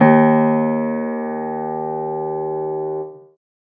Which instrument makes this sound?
acoustic keyboard